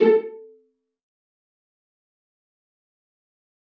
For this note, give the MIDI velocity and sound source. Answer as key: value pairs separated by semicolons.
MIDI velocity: 75; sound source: acoustic